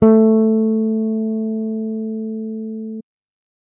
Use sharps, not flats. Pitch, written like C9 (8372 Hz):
A3 (220 Hz)